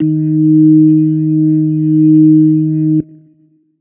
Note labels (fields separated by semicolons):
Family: organ; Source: electronic; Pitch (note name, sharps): D#3; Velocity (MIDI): 127; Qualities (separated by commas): dark